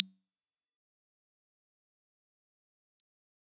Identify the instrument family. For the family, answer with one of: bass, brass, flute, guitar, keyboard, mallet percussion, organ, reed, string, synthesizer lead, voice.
keyboard